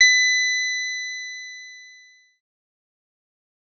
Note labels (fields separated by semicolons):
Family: bass; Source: synthesizer; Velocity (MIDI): 127; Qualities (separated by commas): bright, distorted, fast decay